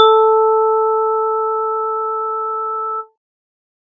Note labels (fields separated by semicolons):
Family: organ; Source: electronic; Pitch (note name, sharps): A4; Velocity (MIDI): 50